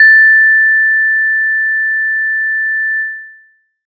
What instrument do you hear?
acoustic mallet percussion instrument